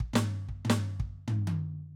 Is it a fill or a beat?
fill